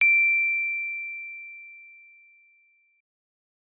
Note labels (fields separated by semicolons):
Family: keyboard; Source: electronic; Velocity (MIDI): 75; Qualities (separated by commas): bright